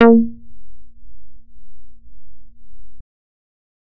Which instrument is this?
synthesizer bass